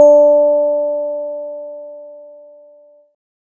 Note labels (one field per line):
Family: bass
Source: synthesizer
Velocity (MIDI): 25